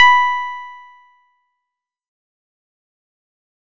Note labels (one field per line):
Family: guitar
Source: synthesizer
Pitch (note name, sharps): B5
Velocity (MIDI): 127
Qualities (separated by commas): fast decay